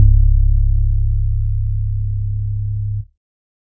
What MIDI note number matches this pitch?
25